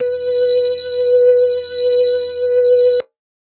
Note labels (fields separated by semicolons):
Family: organ; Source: electronic; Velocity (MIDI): 127